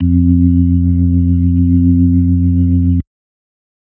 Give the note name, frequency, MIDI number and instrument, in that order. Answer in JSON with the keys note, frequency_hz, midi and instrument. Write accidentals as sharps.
{"note": "F2", "frequency_hz": 87.31, "midi": 41, "instrument": "electronic organ"}